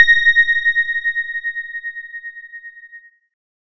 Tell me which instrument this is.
electronic keyboard